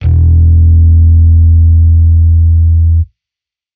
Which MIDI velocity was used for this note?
75